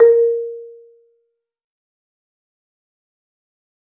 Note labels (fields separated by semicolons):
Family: mallet percussion; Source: acoustic; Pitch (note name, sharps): A#4; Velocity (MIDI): 25; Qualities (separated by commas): dark, fast decay, reverb